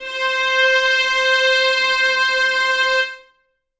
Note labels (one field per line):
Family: string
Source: acoustic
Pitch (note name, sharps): C5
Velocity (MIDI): 75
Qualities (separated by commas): reverb